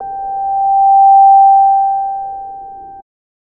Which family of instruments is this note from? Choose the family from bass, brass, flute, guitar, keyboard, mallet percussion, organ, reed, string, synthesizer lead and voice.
bass